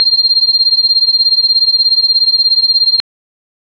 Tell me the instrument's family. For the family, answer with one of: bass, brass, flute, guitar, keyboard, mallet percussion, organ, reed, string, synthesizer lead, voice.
organ